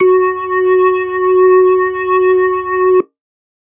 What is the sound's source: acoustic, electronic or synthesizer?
electronic